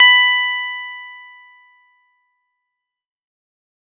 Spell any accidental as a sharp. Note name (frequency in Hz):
B5 (987.8 Hz)